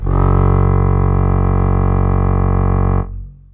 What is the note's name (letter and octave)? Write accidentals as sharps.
F#1